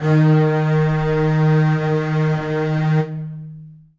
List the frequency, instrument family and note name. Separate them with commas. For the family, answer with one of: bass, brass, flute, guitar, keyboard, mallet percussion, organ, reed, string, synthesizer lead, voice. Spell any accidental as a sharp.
155.6 Hz, string, D#3